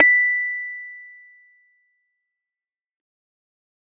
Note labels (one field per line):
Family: keyboard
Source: electronic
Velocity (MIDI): 127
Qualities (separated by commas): fast decay